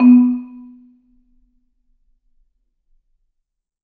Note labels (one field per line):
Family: mallet percussion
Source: acoustic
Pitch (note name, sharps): B3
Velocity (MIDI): 75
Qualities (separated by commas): percussive, reverb